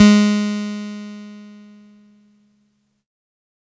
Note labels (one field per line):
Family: keyboard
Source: electronic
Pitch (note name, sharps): G#3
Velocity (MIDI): 127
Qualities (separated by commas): bright, distorted